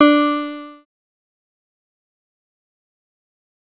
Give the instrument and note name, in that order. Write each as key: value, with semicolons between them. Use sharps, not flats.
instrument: synthesizer lead; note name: D4